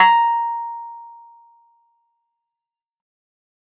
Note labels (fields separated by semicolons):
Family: keyboard; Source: electronic; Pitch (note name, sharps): A#5; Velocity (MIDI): 127; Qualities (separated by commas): fast decay